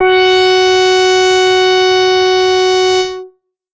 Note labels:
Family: bass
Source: synthesizer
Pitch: F#4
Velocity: 127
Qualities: distorted

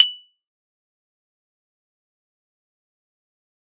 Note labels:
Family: mallet percussion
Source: acoustic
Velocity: 100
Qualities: bright, fast decay, percussive

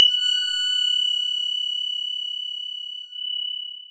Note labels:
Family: mallet percussion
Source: electronic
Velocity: 100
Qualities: bright, distorted, long release, non-linear envelope

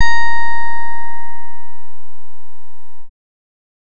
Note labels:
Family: bass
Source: synthesizer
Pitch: A#5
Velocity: 25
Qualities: distorted

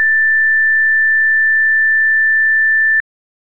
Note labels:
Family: organ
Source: electronic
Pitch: A6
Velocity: 75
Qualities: bright

